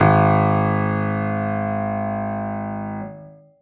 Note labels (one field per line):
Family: keyboard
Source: acoustic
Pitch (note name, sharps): G#1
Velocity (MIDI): 75